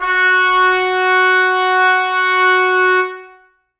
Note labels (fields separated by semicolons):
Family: brass; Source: acoustic; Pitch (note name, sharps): F#4; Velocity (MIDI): 100; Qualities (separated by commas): reverb